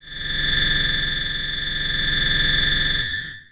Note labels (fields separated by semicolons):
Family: bass; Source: synthesizer; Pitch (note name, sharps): A6; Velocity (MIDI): 100; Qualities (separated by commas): tempo-synced